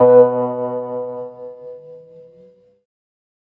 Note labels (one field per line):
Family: organ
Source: electronic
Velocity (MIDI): 50